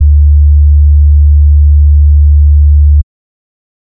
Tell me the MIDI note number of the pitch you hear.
38